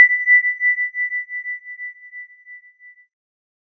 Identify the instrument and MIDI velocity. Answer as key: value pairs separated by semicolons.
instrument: synthesizer keyboard; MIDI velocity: 50